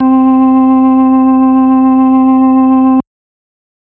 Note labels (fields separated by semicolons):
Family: organ; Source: electronic; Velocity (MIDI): 75